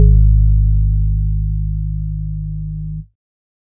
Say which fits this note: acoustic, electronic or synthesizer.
electronic